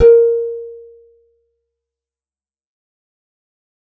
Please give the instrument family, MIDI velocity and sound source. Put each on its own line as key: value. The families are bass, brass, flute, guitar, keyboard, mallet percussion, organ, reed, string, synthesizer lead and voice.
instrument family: guitar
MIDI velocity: 127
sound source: acoustic